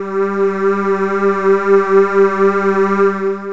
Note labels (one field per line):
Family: voice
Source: synthesizer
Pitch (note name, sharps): G3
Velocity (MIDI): 127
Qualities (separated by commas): distorted, long release